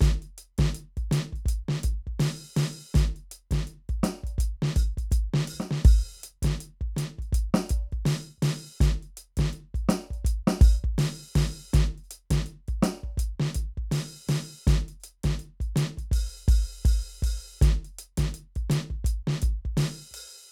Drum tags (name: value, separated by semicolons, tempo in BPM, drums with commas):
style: New Orleans funk; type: beat; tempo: 82 BPM; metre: 4/4; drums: closed hi-hat, open hi-hat, hi-hat pedal, snare, kick